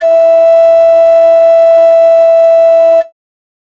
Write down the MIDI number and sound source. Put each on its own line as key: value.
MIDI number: 76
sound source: acoustic